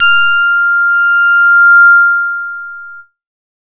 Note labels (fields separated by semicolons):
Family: bass; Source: synthesizer; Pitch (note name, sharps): F6; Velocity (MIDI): 100; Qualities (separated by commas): distorted